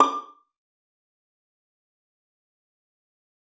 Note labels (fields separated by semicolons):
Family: string; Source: acoustic; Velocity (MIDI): 25; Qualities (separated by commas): fast decay, percussive, reverb